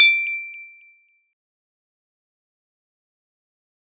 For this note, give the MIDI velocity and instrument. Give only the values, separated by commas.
50, acoustic mallet percussion instrument